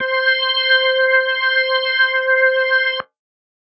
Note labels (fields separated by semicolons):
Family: organ; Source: electronic; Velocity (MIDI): 100